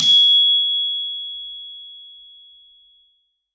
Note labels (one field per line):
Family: mallet percussion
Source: acoustic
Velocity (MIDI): 75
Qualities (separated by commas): bright, reverb